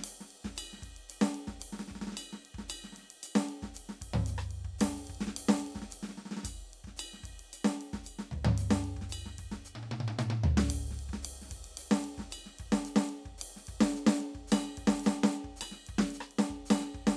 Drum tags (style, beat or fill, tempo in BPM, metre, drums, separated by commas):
songo, beat, 112 BPM, 4/4, ride, ride bell, hi-hat pedal, snare, cross-stick, mid tom, floor tom, kick